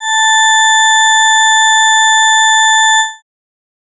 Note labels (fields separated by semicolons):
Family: organ; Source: electronic; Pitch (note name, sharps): A5; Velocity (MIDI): 75